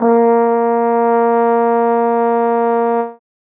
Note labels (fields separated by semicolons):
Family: brass; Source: acoustic; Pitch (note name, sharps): A#3; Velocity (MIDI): 50